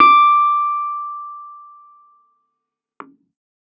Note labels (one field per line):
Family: keyboard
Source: electronic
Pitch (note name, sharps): D6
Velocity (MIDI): 100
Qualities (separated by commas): fast decay